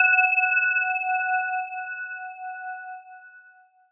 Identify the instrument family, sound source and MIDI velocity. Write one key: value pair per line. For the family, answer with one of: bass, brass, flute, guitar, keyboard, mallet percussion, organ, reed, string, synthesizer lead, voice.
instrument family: mallet percussion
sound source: electronic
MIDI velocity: 127